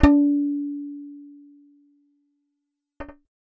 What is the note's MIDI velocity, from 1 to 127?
25